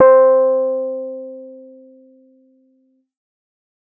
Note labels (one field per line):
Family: keyboard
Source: electronic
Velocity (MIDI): 75